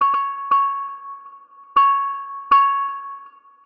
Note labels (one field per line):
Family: mallet percussion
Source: synthesizer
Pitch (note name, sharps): C#6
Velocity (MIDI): 75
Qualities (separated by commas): long release, multiphonic, percussive, tempo-synced